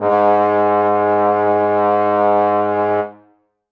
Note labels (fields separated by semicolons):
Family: brass; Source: acoustic; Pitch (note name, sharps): G#2; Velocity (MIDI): 127; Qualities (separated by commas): reverb